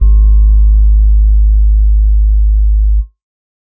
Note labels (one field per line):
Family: keyboard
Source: electronic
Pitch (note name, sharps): G#1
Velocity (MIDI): 25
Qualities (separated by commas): dark